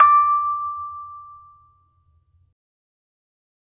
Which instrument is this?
acoustic mallet percussion instrument